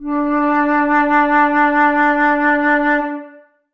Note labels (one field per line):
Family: flute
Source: acoustic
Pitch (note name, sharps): D4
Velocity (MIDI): 100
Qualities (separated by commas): reverb